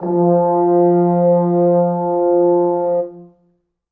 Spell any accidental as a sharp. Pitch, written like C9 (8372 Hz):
F3 (174.6 Hz)